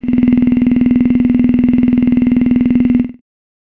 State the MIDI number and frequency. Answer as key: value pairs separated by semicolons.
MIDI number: 16; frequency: 20.6 Hz